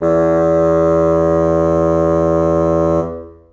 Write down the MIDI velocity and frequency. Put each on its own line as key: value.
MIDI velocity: 127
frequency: 82.41 Hz